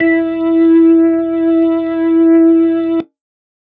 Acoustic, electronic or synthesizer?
electronic